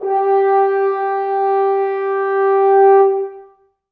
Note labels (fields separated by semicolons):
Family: brass; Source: acoustic; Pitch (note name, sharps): G4; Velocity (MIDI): 100; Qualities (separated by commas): long release, reverb